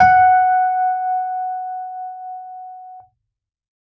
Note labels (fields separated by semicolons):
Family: keyboard; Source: electronic; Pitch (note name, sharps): F#5; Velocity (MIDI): 127